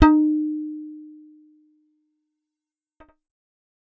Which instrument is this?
synthesizer bass